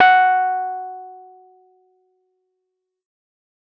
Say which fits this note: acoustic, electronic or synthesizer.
electronic